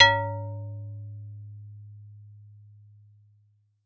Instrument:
acoustic mallet percussion instrument